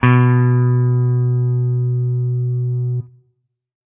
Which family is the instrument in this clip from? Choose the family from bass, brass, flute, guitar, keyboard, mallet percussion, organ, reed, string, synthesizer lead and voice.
guitar